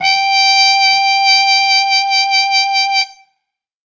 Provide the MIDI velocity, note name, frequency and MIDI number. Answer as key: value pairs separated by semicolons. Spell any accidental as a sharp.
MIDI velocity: 75; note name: G5; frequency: 784 Hz; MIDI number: 79